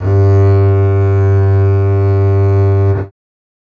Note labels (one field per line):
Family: string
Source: acoustic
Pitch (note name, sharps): G2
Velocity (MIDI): 100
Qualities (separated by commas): reverb